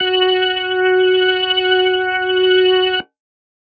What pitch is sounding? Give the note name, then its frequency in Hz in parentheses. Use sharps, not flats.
F#4 (370 Hz)